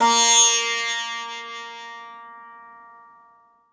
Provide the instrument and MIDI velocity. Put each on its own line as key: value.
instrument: acoustic guitar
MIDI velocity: 50